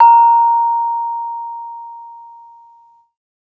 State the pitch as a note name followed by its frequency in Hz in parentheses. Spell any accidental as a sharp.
A#5 (932.3 Hz)